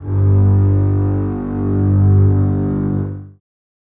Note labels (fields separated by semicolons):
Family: string; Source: acoustic; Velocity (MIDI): 127; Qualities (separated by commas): reverb